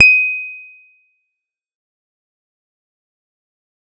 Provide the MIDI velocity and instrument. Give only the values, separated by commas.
127, electronic guitar